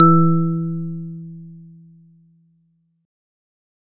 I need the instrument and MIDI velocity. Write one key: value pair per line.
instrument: electronic organ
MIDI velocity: 75